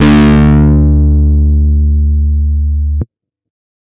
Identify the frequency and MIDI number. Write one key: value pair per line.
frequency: 73.42 Hz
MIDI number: 38